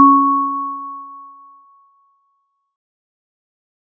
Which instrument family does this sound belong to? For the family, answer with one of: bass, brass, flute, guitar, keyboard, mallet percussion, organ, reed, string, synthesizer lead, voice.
mallet percussion